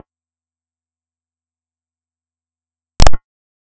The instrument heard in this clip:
synthesizer bass